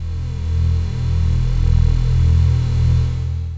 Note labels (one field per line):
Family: voice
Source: synthesizer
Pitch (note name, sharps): E1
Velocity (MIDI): 50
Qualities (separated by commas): distorted, long release